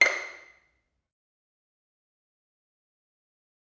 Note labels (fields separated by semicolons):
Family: string; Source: acoustic; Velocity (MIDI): 50; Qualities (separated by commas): fast decay, percussive, reverb